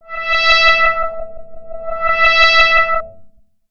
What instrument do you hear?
synthesizer bass